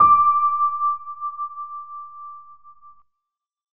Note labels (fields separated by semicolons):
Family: keyboard; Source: electronic; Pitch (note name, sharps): D6; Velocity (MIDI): 25